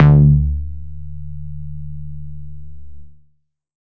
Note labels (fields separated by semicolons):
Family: bass; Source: synthesizer; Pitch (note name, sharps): D2; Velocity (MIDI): 25; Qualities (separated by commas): distorted